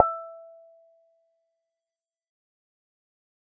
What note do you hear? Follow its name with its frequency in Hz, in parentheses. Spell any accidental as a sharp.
E5 (659.3 Hz)